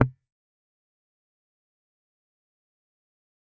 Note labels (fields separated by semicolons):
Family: guitar; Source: electronic; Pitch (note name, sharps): C3; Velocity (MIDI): 25; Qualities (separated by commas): fast decay, percussive